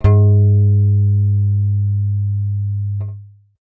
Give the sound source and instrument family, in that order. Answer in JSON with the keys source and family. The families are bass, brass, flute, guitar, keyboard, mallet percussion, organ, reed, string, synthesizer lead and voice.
{"source": "synthesizer", "family": "bass"}